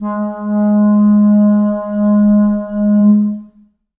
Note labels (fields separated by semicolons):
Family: reed; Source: acoustic; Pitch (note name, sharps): G#3; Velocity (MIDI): 50; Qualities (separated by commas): dark, long release, reverb